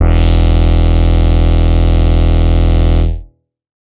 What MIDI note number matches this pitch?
28